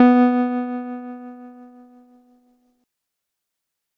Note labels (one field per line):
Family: keyboard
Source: electronic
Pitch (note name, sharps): B3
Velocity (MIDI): 50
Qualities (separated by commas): distorted